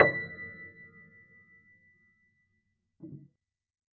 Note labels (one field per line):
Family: keyboard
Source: acoustic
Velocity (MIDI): 25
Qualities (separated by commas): percussive, reverb